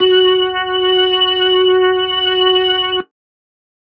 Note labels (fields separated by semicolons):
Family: keyboard; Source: electronic; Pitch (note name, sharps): F#4; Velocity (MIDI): 25; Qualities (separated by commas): distorted